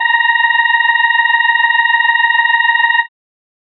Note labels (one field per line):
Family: organ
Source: electronic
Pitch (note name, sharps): A#5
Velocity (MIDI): 25